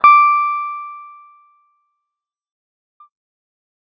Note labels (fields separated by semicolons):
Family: guitar; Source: electronic; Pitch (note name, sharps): D6; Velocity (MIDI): 50; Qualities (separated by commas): fast decay